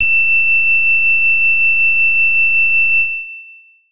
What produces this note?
electronic keyboard